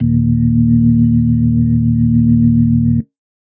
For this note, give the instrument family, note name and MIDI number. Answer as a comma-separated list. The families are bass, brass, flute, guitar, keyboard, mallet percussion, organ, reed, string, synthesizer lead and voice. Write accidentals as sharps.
organ, D#1, 27